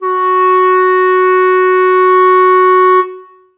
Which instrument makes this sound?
acoustic reed instrument